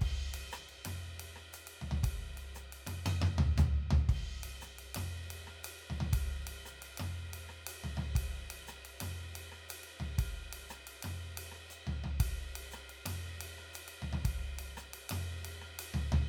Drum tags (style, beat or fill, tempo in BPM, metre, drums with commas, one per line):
Latin
beat
118 BPM
4/4
ride, ride bell, hi-hat pedal, cross-stick, mid tom, floor tom, kick